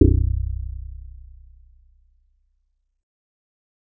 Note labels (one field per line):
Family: bass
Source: synthesizer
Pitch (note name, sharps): B0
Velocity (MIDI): 75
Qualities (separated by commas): dark